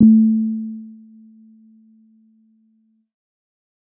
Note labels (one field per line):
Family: keyboard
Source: electronic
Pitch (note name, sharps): A3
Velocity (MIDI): 100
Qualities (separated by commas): dark